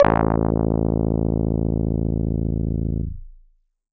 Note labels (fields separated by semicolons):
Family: keyboard; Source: electronic; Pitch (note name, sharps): A0; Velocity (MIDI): 127; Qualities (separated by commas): distorted